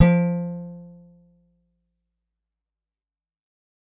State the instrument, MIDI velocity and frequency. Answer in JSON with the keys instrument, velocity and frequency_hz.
{"instrument": "acoustic guitar", "velocity": 127, "frequency_hz": 174.6}